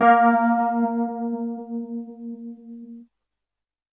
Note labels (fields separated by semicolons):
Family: keyboard; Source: electronic; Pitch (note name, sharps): A#3; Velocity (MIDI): 100